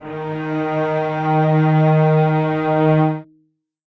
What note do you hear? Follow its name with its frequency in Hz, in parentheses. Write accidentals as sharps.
D#3 (155.6 Hz)